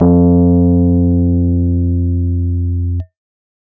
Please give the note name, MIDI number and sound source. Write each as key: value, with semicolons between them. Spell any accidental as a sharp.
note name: F2; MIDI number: 41; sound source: electronic